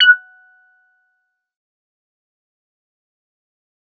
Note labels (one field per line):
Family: bass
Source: synthesizer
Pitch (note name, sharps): F#6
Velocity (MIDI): 50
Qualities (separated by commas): distorted, fast decay, percussive